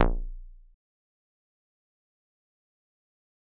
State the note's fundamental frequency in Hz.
29.14 Hz